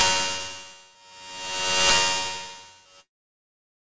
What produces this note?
electronic guitar